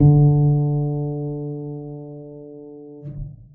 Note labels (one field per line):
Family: keyboard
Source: acoustic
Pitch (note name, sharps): D3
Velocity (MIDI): 25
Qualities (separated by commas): dark, reverb